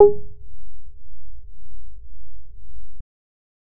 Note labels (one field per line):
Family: bass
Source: synthesizer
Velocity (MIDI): 50